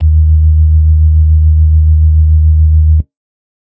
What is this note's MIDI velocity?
50